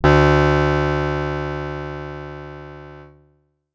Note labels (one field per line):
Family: guitar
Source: acoustic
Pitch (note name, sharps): D2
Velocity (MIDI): 75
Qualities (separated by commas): bright, distorted